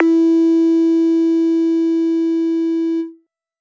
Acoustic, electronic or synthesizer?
synthesizer